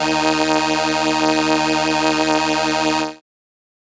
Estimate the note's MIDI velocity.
25